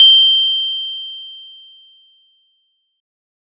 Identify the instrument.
electronic organ